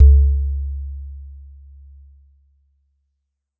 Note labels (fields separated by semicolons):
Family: mallet percussion; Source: acoustic; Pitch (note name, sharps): C#2; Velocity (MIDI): 75; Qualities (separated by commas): dark